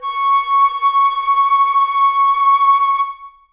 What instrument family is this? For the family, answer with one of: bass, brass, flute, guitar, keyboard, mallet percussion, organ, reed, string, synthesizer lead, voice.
flute